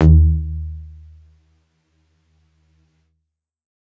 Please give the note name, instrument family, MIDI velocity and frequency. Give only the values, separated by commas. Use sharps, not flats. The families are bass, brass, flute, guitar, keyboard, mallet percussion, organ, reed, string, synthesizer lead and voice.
D#2, keyboard, 127, 77.78 Hz